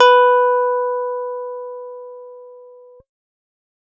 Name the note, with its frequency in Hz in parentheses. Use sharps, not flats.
B4 (493.9 Hz)